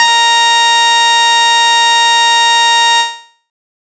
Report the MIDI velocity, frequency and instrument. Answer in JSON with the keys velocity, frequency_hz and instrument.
{"velocity": 25, "frequency_hz": 932.3, "instrument": "synthesizer bass"}